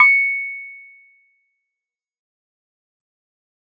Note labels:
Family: keyboard; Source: electronic; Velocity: 127; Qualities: fast decay

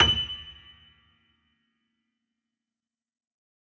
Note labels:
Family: keyboard; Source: acoustic; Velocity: 100; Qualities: fast decay, percussive, reverb

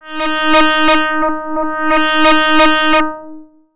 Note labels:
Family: bass; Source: synthesizer; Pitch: D#4; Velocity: 100; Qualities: bright, distorted, long release, tempo-synced

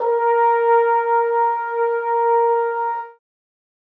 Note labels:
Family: brass; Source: acoustic; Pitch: A#4; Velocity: 75; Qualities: reverb

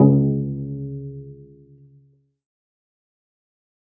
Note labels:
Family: string; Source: acoustic; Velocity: 25; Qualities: dark, fast decay, reverb

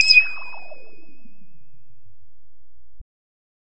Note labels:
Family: bass; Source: synthesizer; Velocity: 100; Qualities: bright, distorted

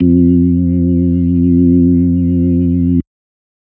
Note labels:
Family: organ; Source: electronic; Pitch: F2; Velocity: 50; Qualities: dark

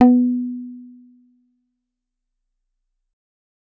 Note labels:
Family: bass; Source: synthesizer; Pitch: B3; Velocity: 25

